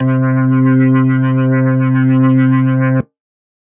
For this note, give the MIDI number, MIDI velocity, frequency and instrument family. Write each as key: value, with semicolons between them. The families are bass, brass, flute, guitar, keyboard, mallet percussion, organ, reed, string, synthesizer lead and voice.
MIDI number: 48; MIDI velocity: 127; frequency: 130.8 Hz; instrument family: organ